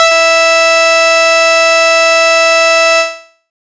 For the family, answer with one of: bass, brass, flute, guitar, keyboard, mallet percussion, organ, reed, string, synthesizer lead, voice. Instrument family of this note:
bass